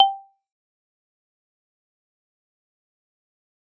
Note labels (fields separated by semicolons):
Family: mallet percussion; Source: acoustic; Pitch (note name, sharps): G5; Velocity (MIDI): 127; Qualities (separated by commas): fast decay, percussive